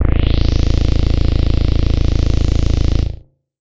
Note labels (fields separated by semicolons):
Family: bass; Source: synthesizer; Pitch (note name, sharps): A-1; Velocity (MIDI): 50; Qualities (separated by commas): distorted